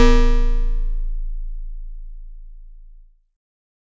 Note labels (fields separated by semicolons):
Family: mallet percussion; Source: acoustic; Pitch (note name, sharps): A0; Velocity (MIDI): 127